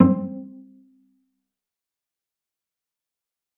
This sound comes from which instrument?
acoustic string instrument